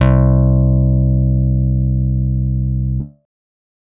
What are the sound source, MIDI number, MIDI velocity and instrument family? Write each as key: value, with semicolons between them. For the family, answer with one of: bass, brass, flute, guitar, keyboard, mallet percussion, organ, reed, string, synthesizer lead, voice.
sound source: electronic; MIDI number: 36; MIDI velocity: 25; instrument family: guitar